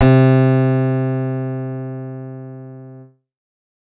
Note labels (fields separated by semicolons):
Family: keyboard; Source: synthesizer; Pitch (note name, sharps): C3; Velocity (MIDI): 127